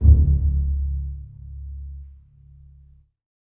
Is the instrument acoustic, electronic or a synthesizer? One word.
acoustic